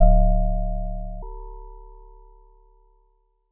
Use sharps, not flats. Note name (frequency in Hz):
C#1 (34.65 Hz)